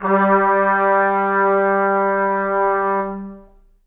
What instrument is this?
acoustic brass instrument